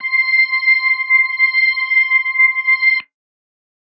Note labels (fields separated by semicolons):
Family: organ; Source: electronic; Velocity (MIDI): 75